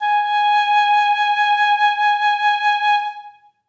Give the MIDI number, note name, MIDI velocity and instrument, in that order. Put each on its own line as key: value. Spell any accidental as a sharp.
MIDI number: 80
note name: G#5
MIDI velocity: 25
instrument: acoustic flute